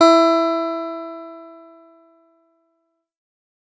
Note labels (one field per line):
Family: guitar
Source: electronic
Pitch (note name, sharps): E4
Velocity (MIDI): 127